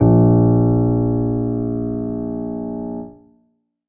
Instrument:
acoustic keyboard